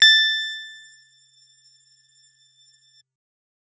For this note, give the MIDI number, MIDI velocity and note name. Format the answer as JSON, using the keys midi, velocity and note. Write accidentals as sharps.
{"midi": 93, "velocity": 127, "note": "A6"}